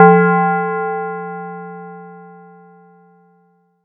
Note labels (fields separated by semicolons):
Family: mallet percussion; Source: acoustic; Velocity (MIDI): 127; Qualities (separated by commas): multiphonic